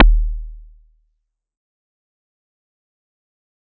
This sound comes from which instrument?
acoustic mallet percussion instrument